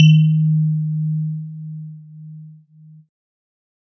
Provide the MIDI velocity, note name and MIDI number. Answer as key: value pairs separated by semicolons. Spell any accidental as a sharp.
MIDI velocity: 127; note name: D#3; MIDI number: 51